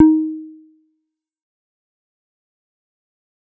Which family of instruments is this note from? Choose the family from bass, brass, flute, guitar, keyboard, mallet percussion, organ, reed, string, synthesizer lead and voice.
bass